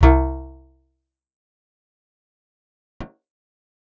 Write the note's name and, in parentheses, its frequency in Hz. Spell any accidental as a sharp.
C2 (65.41 Hz)